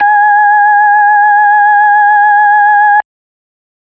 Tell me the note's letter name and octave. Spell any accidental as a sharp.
G#5